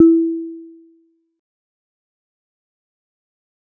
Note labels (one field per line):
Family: mallet percussion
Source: acoustic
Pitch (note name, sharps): E4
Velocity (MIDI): 25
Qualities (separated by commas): fast decay, percussive